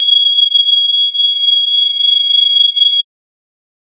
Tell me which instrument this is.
electronic mallet percussion instrument